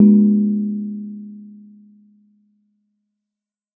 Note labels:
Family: mallet percussion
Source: acoustic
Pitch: G#3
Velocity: 127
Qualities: dark, reverb

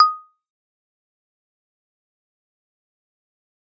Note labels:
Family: mallet percussion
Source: acoustic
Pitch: D#6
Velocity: 127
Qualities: fast decay, percussive

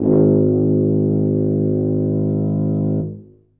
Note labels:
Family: brass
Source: acoustic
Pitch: G#1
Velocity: 75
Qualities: reverb

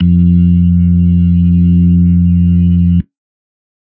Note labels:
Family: organ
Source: electronic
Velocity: 75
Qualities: dark

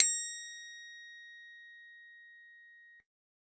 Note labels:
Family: keyboard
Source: electronic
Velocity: 127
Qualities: percussive

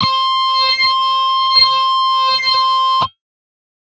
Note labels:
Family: guitar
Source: synthesizer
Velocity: 75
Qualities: bright, distorted

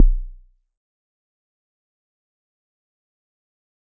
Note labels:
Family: mallet percussion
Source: acoustic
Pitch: B0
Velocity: 50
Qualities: fast decay, percussive

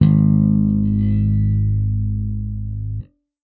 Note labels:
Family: bass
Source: electronic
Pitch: G#1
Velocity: 127

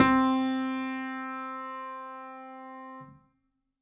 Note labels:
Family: keyboard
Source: acoustic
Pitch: C4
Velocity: 75

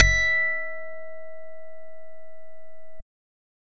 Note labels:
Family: bass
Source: synthesizer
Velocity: 127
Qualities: bright, distorted

